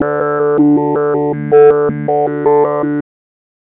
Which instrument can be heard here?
synthesizer bass